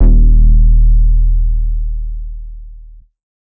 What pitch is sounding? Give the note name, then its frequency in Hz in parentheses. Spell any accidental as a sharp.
D#1 (38.89 Hz)